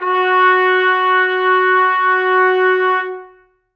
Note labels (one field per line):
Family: brass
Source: acoustic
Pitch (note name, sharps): F#4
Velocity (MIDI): 75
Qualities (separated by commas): reverb